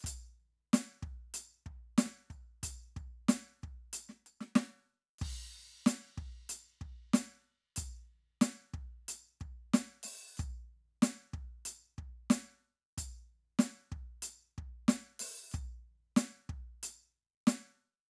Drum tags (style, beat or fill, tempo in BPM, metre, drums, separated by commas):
rock, beat, 93 BPM, 4/4, crash, percussion, snare, kick